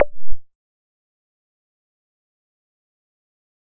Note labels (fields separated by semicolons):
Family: bass; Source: synthesizer; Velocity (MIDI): 25; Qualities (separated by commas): fast decay, percussive